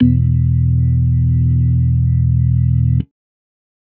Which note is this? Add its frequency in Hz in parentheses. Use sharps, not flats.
E1 (41.2 Hz)